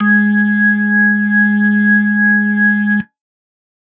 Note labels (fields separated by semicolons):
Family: organ; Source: electronic; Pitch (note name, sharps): G#3; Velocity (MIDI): 127